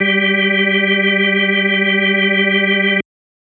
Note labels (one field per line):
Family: organ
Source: electronic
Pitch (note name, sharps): G3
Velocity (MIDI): 127